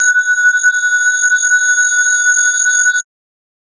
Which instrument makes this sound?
electronic mallet percussion instrument